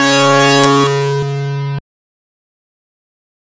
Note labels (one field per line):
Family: bass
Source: synthesizer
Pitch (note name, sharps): C#3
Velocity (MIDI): 127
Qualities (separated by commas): bright, distorted, fast decay